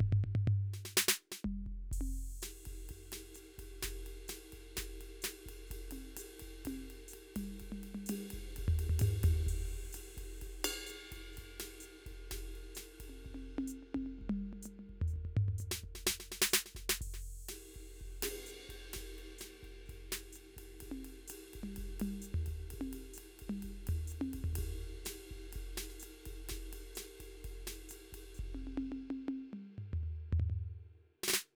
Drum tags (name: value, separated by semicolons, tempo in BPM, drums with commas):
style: bossa nova; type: beat; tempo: 127 BPM; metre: 4/4; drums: crash, ride, ride bell, hi-hat pedal, snare, high tom, mid tom, floor tom, kick